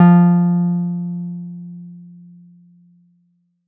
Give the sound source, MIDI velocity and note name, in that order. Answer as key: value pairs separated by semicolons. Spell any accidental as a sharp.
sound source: electronic; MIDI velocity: 50; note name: F3